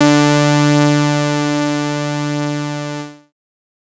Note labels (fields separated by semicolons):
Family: bass; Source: synthesizer; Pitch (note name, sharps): D3; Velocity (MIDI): 25; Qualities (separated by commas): bright, distorted